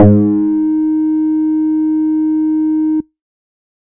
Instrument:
synthesizer bass